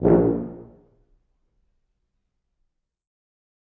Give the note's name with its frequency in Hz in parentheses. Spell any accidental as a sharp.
A#1 (58.27 Hz)